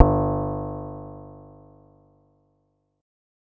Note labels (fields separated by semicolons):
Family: bass; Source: synthesizer; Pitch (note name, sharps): G1; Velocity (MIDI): 127